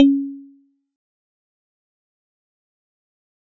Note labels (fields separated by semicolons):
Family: mallet percussion; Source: acoustic; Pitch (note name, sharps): C#4; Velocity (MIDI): 25; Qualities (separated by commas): fast decay, percussive